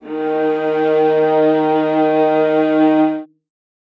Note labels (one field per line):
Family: string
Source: acoustic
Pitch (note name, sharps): D#3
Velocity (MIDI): 75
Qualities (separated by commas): reverb